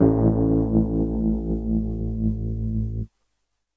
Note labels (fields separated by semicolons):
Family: keyboard; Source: electronic; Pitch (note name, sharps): A1; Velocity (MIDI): 75